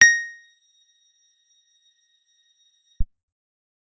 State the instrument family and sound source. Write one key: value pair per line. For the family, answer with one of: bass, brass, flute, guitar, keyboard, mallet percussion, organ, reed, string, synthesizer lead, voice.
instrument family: guitar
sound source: acoustic